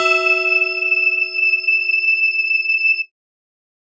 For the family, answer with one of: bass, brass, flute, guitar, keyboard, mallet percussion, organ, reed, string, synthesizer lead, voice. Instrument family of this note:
mallet percussion